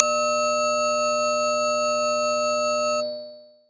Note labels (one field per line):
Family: bass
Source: synthesizer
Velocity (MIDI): 127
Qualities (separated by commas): multiphonic